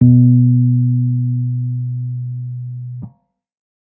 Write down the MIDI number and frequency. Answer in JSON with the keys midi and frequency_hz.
{"midi": 47, "frequency_hz": 123.5}